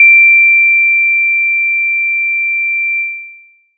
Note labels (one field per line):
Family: mallet percussion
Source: acoustic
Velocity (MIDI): 25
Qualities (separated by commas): long release